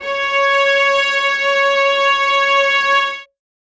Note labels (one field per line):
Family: string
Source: acoustic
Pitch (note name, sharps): C#5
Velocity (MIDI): 75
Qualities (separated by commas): reverb